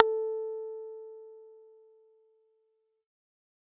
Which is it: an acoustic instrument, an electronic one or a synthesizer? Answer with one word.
synthesizer